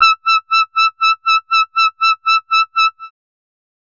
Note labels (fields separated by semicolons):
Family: bass; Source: synthesizer; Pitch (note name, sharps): E6; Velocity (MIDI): 75; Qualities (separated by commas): tempo-synced